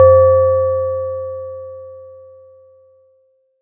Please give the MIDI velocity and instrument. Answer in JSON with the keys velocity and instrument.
{"velocity": 25, "instrument": "acoustic mallet percussion instrument"}